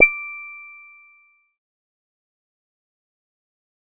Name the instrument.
synthesizer bass